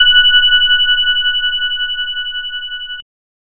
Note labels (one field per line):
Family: bass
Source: synthesizer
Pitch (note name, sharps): F#6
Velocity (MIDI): 50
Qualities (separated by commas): bright, distorted, multiphonic